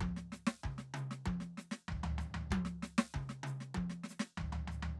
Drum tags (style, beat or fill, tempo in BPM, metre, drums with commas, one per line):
samba-reggae
beat
96 BPM
4/4
hi-hat pedal, snare, high tom, mid tom, floor tom, kick